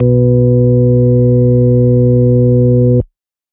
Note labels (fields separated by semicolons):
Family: organ; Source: electronic; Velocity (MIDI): 127